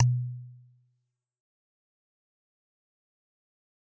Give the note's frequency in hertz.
123.5 Hz